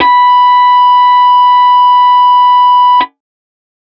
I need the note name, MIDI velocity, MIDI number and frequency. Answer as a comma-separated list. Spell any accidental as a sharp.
B5, 127, 83, 987.8 Hz